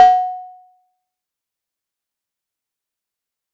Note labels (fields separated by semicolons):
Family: mallet percussion; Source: acoustic; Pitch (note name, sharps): F#5; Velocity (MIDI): 127; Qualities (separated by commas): fast decay, percussive